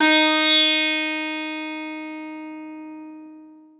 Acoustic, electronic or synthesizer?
acoustic